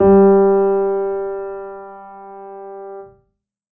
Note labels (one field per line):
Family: keyboard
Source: acoustic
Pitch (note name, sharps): G3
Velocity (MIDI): 25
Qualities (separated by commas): reverb